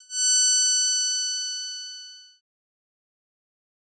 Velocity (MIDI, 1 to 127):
50